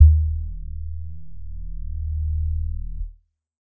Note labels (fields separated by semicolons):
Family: keyboard; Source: electronic; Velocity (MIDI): 50; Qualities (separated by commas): dark, distorted